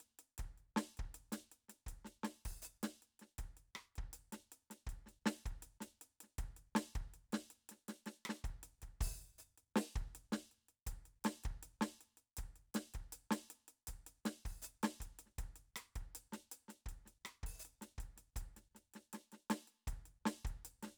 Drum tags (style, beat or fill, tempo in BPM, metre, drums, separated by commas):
funk, beat, 80 BPM, 4/4, closed hi-hat, open hi-hat, hi-hat pedal, snare, cross-stick, kick